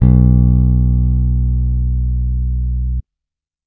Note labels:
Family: bass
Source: electronic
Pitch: B1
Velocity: 50

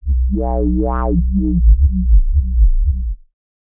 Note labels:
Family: bass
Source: synthesizer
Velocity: 50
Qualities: distorted, non-linear envelope

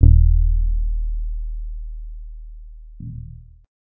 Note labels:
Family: guitar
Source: electronic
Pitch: D#1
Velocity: 25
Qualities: long release

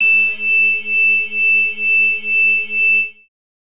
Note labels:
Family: bass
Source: synthesizer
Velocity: 127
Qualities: bright, distorted

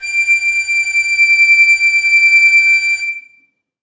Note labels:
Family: flute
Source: acoustic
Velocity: 75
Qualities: reverb

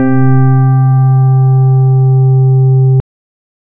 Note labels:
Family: organ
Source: electronic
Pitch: C3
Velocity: 127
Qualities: dark

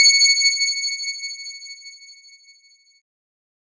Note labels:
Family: keyboard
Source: electronic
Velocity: 100

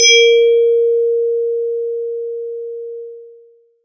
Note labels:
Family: mallet percussion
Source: electronic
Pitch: A#4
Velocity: 100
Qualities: long release, multiphonic

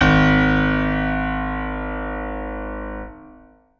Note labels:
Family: organ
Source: electronic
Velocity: 127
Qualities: reverb

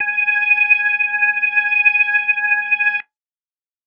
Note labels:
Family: organ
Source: electronic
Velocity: 50

